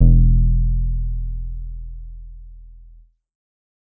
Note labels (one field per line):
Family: bass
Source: synthesizer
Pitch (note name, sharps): E1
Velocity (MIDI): 50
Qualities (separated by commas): dark